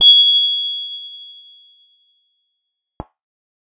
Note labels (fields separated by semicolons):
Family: guitar; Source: electronic; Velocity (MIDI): 50; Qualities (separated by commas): reverb